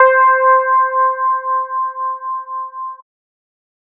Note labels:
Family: bass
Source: synthesizer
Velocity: 100

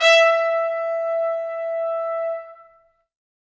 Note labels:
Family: brass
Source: acoustic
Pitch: E5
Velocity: 50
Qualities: bright, reverb

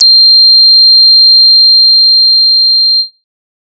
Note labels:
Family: bass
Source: synthesizer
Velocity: 100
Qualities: bright, distorted

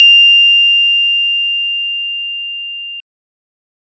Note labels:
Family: organ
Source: electronic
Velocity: 50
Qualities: bright

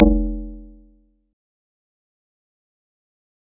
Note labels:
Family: mallet percussion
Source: acoustic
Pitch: F1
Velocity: 25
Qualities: fast decay, percussive

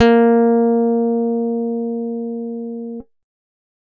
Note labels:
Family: guitar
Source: acoustic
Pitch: A#3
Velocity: 50

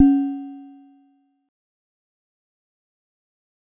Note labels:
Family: mallet percussion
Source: acoustic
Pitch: C#4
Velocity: 25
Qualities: dark, fast decay, percussive

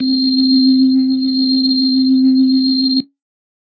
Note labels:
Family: organ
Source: electronic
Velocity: 50

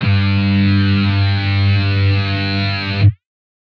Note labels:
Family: guitar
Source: synthesizer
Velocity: 75

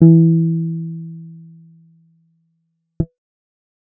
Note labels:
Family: bass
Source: synthesizer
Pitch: E3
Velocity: 25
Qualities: dark

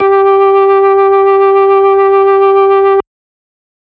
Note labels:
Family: organ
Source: electronic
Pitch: G4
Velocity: 75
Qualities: distorted

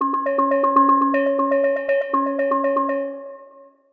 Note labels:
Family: mallet percussion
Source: synthesizer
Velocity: 100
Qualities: long release, multiphonic, percussive, tempo-synced

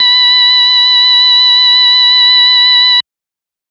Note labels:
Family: organ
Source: electronic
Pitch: B5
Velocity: 100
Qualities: distorted

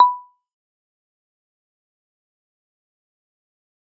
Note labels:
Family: mallet percussion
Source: acoustic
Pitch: B5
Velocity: 75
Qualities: dark, fast decay, percussive, reverb

